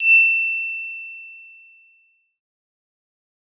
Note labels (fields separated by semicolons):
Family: synthesizer lead; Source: synthesizer; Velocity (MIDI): 75; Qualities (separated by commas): bright, distorted, fast decay